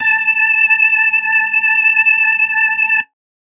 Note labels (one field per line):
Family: organ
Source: electronic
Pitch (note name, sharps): A5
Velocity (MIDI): 50